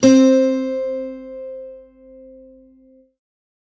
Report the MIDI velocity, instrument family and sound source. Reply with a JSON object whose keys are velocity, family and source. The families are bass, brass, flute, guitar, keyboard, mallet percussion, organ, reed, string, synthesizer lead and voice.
{"velocity": 100, "family": "guitar", "source": "acoustic"}